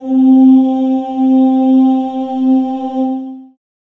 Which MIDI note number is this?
60